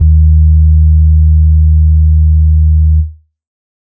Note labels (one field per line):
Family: organ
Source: electronic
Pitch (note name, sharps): D#2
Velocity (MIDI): 100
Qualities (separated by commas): dark